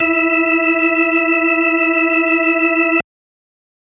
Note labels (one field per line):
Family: organ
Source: electronic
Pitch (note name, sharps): E4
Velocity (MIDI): 100